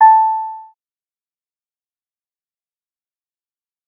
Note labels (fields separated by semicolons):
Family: bass; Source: synthesizer; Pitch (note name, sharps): A5; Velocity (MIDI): 25; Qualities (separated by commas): fast decay, percussive